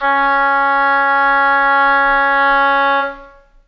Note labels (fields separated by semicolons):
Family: reed; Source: acoustic; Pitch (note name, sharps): C#4; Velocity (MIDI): 50; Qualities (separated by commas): long release, reverb